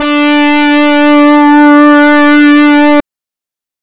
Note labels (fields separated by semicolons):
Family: reed; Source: synthesizer; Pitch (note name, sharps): D4; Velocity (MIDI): 100; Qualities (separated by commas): distorted, non-linear envelope